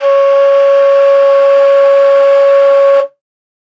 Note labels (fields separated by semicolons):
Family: flute; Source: acoustic; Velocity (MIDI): 25